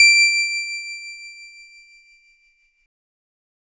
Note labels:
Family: keyboard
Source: electronic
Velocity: 25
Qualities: bright

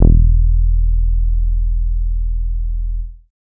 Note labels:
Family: bass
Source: synthesizer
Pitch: E1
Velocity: 75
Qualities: dark

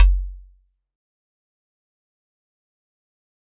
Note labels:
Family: mallet percussion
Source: acoustic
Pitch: F#1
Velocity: 50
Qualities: fast decay, percussive

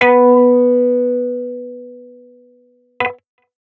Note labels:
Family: guitar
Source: electronic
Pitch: B3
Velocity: 50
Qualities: distorted

